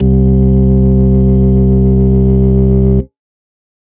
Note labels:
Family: organ; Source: electronic; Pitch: C2; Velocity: 50; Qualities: distorted

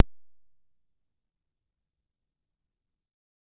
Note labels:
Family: keyboard; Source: electronic; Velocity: 25; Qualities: fast decay, percussive, reverb

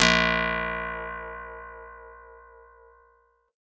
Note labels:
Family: guitar; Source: acoustic; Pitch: A#1; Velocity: 100; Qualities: bright

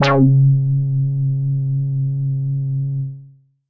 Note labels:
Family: bass; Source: synthesizer; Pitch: C#3; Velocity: 50; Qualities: distorted, tempo-synced

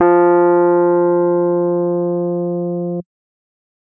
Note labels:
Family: keyboard; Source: electronic; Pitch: F3; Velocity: 127

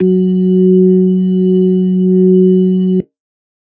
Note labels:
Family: organ; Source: electronic; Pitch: F#3; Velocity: 50; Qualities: dark

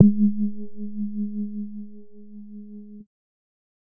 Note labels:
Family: bass; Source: synthesizer; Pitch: G#3; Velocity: 25; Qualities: dark, distorted

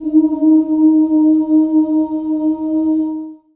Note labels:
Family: voice; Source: acoustic; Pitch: D#4; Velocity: 50; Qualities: reverb

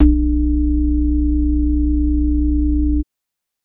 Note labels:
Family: organ; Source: electronic; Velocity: 127; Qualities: multiphonic

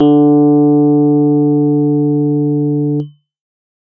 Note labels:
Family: keyboard; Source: electronic; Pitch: D3; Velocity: 100

